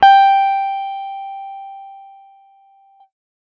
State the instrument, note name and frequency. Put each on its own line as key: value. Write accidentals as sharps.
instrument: electronic guitar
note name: G5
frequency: 784 Hz